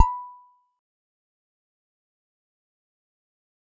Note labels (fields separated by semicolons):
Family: guitar; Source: electronic; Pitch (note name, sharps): B5; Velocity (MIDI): 25; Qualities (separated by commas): fast decay, percussive, reverb